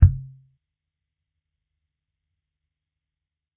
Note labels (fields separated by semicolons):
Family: bass; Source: electronic; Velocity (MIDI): 25; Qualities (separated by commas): fast decay, percussive